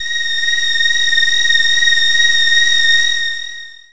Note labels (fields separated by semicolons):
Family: voice; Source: synthesizer; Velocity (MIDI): 50; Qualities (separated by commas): distorted, long release